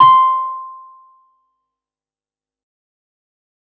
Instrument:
electronic keyboard